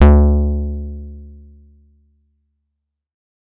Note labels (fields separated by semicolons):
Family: guitar; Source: electronic; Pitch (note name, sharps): D2; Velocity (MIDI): 127